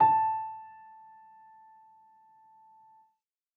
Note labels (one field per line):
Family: keyboard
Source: acoustic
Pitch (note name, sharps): A5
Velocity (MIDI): 50